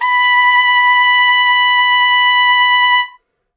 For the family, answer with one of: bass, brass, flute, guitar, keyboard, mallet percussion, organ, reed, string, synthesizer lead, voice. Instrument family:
reed